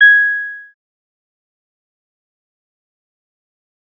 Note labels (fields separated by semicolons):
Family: bass; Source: synthesizer; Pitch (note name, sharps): G#6; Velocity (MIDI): 25; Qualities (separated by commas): fast decay, percussive